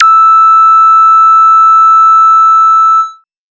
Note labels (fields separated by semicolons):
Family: bass; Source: synthesizer; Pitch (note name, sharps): E6; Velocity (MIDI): 100; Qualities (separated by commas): bright, distorted